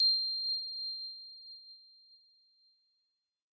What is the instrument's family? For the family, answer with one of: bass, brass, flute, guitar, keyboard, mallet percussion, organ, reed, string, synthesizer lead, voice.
keyboard